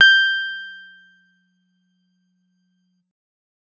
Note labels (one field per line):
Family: guitar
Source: electronic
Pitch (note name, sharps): G6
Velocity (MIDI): 25